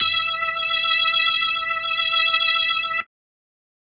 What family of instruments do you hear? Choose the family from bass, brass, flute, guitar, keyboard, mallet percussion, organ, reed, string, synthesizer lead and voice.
organ